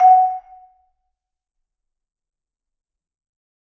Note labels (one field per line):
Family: mallet percussion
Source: acoustic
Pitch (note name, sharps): F#5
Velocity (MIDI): 100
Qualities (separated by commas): fast decay, percussive, reverb